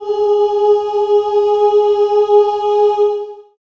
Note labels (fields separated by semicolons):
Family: voice; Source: acoustic; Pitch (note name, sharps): G#4; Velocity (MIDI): 25; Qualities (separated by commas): long release, reverb